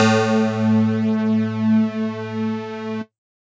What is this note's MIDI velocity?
50